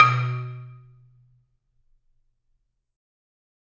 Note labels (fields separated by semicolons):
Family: mallet percussion; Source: acoustic; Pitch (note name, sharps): B2; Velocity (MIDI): 127; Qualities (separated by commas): reverb